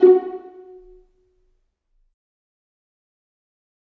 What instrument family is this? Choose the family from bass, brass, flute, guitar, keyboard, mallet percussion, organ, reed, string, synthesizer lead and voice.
string